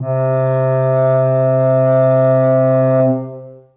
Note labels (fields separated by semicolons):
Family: flute; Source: acoustic; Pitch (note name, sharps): C3; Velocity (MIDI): 127; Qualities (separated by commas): long release, reverb